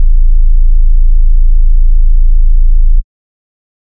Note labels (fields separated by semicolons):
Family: bass; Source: synthesizer; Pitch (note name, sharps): A0; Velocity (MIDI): 127; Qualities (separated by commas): dark